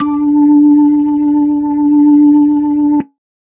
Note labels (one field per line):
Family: organ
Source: electronic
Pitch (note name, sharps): D4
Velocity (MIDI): 25